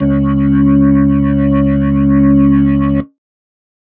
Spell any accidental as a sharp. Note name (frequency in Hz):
C#2 (69.3 Hz)